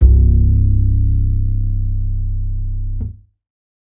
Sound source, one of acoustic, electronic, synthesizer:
acoustic